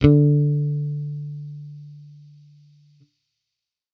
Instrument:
electronic bass